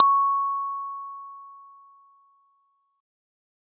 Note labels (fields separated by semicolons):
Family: keyboard; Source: electronic; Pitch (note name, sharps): C#6; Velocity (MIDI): 25